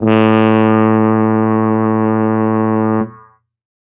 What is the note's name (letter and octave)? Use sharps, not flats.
A2